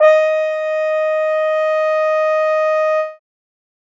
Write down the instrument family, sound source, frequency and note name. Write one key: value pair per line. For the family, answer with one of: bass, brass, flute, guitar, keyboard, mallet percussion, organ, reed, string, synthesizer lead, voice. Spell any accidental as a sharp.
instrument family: brass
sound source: acoustic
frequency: 622.3 Hz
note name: D#5